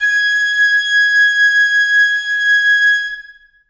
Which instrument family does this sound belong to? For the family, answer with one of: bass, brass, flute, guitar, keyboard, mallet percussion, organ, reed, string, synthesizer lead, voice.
flute